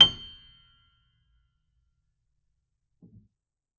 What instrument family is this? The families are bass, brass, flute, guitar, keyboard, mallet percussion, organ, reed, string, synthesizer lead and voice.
keyboard